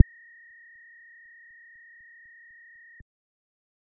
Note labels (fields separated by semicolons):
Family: bass; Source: synthesizer; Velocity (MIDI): 75; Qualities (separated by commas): percussive